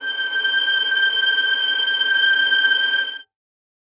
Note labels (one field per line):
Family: string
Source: acoustic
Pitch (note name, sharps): G6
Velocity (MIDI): 100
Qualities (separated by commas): reverb